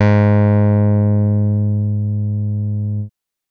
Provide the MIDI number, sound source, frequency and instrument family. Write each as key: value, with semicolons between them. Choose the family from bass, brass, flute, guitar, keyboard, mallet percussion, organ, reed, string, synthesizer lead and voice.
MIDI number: 44; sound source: synthesizer; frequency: 103.8 Hz; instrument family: bass